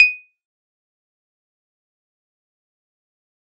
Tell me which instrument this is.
electronic keyboard